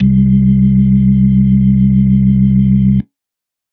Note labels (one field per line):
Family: organ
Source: electronic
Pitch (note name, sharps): C2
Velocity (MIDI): 127